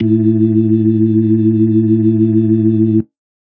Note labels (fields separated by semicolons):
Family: organ; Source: electronic; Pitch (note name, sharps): A2; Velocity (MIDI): 50